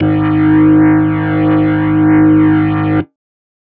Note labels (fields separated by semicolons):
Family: organ; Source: electronic; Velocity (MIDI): 127